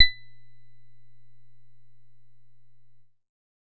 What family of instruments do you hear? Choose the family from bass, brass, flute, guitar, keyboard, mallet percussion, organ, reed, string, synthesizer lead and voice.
bass